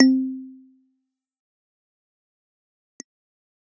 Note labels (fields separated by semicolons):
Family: keyboard; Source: electronic; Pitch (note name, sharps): C4; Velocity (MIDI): 25; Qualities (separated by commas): fast decay, percussive